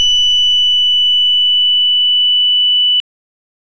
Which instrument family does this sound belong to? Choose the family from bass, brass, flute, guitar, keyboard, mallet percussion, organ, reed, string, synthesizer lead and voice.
organ